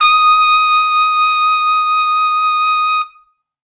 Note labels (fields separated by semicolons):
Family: brass; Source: acoustic; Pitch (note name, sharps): D#6; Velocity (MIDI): 100